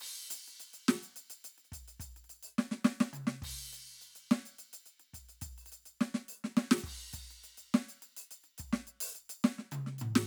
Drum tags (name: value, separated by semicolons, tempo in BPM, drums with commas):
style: rock; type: beat; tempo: 140 BPM; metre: 4/4; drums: crash, percussion, snare, mid tom, floor tom, kick